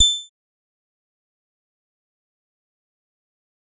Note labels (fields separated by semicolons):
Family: bass; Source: synthesizer; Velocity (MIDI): 100; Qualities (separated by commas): bright, distorted, fast decay, percussive